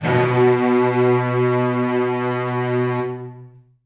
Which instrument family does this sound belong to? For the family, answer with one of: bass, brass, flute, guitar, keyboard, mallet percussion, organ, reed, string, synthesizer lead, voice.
string